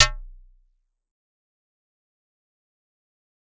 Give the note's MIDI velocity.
25